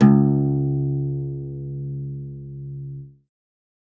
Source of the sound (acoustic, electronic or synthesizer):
acoustic